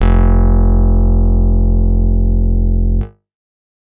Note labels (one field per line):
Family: guitar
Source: acoustic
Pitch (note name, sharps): F1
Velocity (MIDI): 25